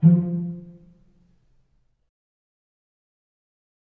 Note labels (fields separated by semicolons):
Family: string; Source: acoustic; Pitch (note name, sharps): F3; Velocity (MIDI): 50; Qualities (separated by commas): dark, fast decay, reverb